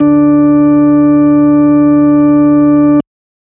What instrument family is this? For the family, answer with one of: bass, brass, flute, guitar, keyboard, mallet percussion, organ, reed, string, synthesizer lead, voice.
organ